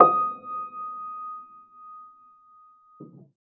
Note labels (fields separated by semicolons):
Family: keyboard; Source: acoustic; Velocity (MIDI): 50; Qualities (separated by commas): reverb